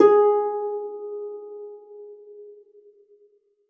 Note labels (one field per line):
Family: string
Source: acoustic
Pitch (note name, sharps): G#4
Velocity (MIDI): 25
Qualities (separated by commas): reverb